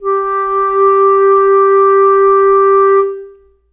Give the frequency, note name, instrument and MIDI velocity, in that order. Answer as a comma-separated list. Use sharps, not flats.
392 Hz, G4, acoustic reed instrument, 25